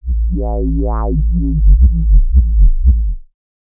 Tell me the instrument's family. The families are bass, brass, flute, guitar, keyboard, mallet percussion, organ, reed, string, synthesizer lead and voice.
bass